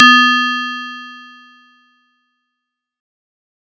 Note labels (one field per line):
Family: mallet percussion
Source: acoustic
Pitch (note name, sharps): B3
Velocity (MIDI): 127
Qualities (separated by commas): bright